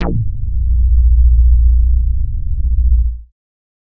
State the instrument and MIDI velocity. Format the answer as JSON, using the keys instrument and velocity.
{"instrument": "synthesizer bass", "velocity": 75}